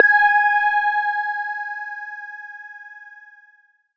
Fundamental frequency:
830.6 Hz